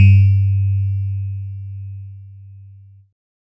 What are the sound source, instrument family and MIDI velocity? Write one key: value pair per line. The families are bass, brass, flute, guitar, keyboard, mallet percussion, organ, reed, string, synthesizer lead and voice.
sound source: electronic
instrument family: keyboard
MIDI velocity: 75